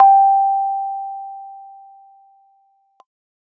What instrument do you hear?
electronic keyboard